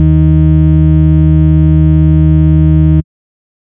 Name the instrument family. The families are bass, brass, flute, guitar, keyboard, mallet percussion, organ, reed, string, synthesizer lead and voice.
bass